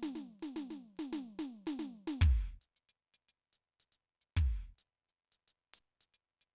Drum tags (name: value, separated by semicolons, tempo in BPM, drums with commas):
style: Afro-Cuban rumba; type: beat; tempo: 110 BPM; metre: 4/4; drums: closed hi-hat, hi-hat pedal, snare, kick